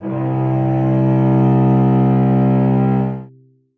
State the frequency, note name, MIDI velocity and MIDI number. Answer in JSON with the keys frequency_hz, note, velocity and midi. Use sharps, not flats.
{"frequency_hz": 65.41, "note": "C2", "velocity": 25, "midi": 36}